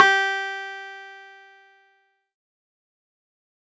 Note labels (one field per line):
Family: keyboard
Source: electronic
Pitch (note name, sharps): G4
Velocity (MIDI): 127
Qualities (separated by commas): distorted, fast decay